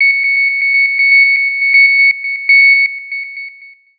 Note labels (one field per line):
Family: synthesizer lead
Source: synthesizer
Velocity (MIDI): 25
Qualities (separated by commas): long release, tempo-synced